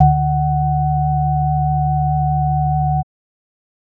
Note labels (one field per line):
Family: organ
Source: electronic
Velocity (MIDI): 50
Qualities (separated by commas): multiphonic